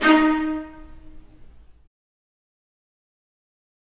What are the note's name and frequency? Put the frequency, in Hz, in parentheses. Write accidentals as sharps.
D#4 (311.1 Hz)